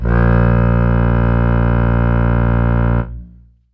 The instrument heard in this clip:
acoustic reed instrument